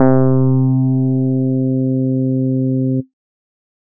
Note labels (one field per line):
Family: bass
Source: synthesizer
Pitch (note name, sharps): C3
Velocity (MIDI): 127